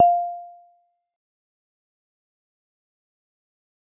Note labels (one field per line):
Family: mallet percussion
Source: acoustic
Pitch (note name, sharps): F5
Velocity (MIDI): 25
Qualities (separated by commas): fast decay, percussive